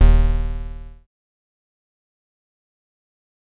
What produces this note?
synthesizer bass